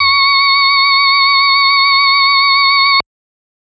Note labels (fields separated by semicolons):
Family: organ; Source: electronic; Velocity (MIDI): 50; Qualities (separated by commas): bright, multiphonic